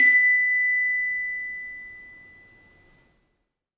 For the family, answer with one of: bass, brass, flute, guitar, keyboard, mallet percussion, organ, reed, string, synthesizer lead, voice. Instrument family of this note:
mallet percussion